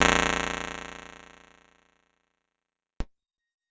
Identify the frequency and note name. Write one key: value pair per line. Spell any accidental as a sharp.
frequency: 29.14 Hz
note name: A#0